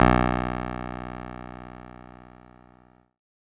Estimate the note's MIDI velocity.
127